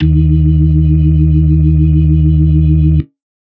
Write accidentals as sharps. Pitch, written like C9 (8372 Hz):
D#2 (77.78 Hz)